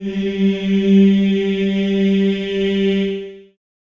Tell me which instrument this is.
acoustic voice